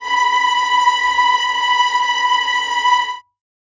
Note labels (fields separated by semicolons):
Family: string; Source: acoustic; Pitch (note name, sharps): B5; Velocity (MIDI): 25; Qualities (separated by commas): bright, non-linear envelope, reverb